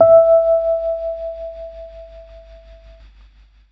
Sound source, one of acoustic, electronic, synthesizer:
electronic